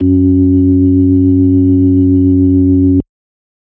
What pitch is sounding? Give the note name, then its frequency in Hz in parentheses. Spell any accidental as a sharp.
F#2 (92.5 Hz)